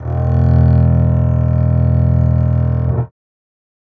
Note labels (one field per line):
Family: string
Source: acoustic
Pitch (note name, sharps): E1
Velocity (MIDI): 100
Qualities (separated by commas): reverb